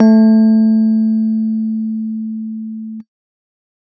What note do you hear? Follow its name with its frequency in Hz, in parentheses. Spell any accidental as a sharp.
A3 (220 Hz)